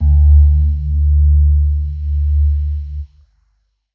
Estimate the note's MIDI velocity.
25